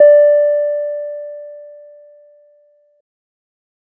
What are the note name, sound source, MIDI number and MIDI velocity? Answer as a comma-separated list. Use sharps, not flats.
D5, synthesizer, 74, 50